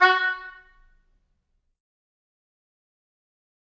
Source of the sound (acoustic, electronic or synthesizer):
acoustic